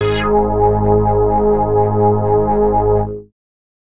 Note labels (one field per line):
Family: bass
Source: synthesizer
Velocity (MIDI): 127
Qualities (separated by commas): bright, distorted